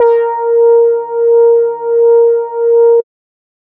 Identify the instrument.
synthesizer bass